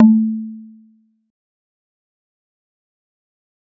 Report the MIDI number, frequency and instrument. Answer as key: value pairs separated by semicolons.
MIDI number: 57; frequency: 220 Hz; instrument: acoustic mallet percussion instrument